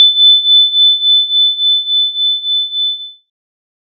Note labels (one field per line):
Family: synthesizer lead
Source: synthesizer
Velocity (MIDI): 127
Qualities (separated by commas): bright